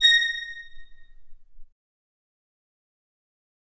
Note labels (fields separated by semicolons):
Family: string; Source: acoustic; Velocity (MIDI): 100; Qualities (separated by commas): bright, fast decay, reverb